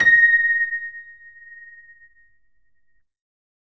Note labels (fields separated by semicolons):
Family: keyboard; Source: electronic; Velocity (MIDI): 127